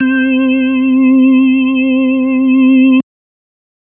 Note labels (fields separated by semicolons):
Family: organ; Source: electronic; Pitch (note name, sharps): C4; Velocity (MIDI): 50